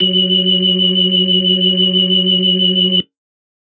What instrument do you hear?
electronic organ